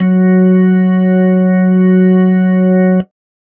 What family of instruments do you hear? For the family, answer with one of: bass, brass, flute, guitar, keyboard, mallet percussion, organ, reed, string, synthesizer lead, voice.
organ